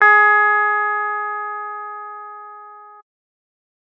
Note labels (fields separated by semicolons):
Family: keyboard; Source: electronic; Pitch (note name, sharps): G#4; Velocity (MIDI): 75